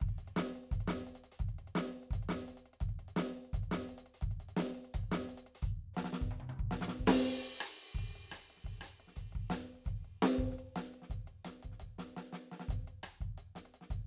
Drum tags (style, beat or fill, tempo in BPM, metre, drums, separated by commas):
breakbeat, beat, 170 BPM, 4/4, crash, closed hi-hat, open hi-hat, hi-hat pedal, snare, cross-stick, high tom, kick